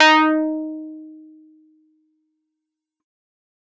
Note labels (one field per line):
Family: keyboard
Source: electronic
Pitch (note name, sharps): D#4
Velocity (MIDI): 127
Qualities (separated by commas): distorted, fast decay